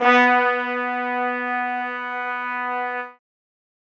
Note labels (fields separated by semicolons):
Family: brass; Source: acoustic; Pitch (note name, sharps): B3; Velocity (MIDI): 100; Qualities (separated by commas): reverb